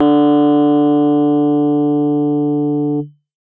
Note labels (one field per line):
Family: keyboard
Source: acoustic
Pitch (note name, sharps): D3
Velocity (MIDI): 127